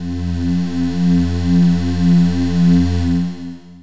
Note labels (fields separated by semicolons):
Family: voice; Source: synthesizer; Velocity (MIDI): 25; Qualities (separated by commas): distorted, long release